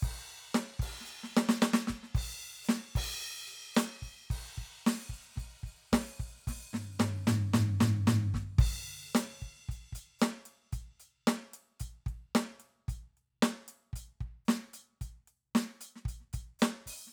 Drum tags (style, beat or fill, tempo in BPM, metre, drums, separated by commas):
rock, beat, 112 BPM, 4/4, crash, closed hi-hat, open hi-hat, hi-hat pedal, snare, floor tom, kick